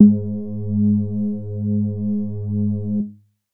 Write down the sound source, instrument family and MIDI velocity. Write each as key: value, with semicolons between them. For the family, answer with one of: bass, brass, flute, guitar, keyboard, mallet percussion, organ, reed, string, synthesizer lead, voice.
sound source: electronic; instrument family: keyboard; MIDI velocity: 75